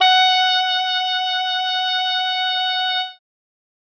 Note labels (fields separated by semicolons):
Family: reed; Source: acoustic; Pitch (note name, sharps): F#5; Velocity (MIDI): 127; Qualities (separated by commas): bright